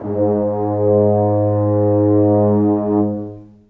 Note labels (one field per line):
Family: brass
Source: acoustic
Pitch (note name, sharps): G#2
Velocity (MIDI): 50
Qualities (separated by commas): dark, long release, reverb